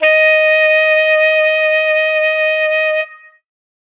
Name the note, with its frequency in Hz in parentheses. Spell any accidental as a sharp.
D#5 (622.3 Hz)